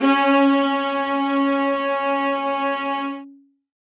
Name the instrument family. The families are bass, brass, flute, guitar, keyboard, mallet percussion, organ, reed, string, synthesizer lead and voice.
string